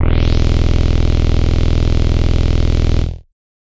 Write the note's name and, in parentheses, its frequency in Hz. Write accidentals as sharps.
E0 (20.6 Hz)